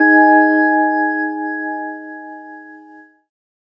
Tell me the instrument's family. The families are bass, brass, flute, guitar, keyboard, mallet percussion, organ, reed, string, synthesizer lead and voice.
keyboard